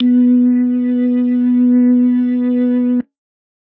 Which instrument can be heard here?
electronic organ